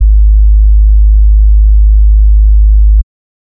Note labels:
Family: bass; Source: synthesizer; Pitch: G#1; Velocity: 50; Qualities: dark

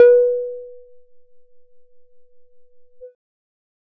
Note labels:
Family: bass; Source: synthesizer; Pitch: B4; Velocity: 50

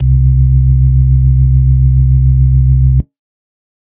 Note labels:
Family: organ; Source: electronic; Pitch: C2; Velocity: 127; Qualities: dark

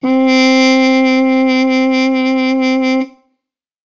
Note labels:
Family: brass; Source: acoustic; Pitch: C4; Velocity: 75

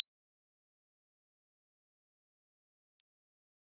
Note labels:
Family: keyboard; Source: electronic; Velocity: 100; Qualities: fast decay, percussive

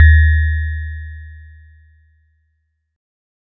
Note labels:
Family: mallet percussion; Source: acoustic; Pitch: D#2; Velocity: 25

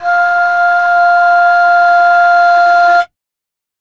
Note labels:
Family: flute; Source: acoustic; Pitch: F5; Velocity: 25; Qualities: multiphonic

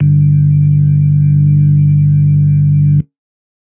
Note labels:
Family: organ; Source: electronic; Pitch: G1; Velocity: 127; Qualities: dark

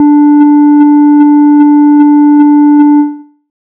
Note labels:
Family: bass; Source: synthesizer; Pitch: D4; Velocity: 127; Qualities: dark

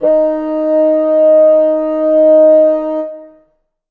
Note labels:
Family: reed; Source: acoustic; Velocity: 25; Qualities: reverb

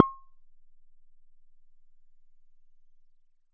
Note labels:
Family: bass; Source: synthesizer; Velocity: 127; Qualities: percussive

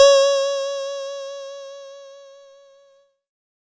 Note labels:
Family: keyboard; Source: electronic; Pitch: C#5; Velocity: 50; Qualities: bright

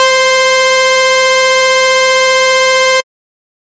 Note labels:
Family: bass; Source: synthesizer; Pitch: C5; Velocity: 75; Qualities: bright, distorted

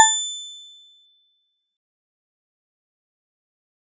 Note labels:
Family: mallet percussion; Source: acoustic; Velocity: 75; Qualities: bright, fast decay, percussive

